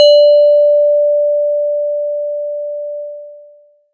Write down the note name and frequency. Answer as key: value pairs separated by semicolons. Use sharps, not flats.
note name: D5; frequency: 587.3 Hz